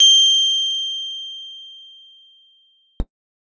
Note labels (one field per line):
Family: keyboard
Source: electronic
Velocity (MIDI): 100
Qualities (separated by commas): bright